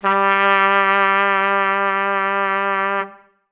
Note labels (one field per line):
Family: brass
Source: acoustic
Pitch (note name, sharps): G3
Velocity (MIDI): 75